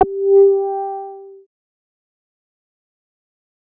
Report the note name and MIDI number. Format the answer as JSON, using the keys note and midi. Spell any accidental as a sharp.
{"note": "G4", "midi": 67}